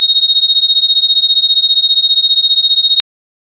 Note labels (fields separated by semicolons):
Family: organ; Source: electronic; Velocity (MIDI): 25; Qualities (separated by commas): bright